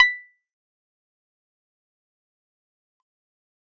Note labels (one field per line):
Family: keyboard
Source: electronic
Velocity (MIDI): 75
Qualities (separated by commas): fast decay, percussive